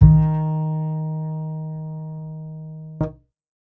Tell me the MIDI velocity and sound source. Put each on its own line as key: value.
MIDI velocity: 50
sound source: acoustic